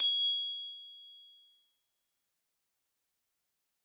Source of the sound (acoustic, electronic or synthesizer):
acoustic